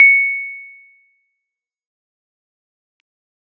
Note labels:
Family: keyboard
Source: electronic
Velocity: 50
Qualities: fast decay, percussive

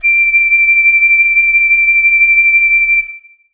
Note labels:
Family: flute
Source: acoustic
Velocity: 75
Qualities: reverb

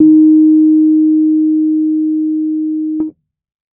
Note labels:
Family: keyboard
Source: electronic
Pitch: D#4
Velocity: 50

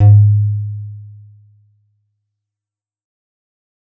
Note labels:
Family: guitar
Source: electronic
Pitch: G#2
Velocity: 50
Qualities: dark, fast decay, reverb

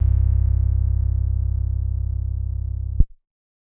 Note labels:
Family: keyboard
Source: electronic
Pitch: C1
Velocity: 25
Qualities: dark

